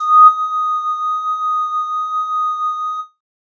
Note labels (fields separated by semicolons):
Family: flute; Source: synthesizer; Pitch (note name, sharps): D#6; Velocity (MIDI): 25; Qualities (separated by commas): distorted